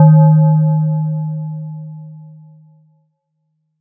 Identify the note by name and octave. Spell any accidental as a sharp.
D#3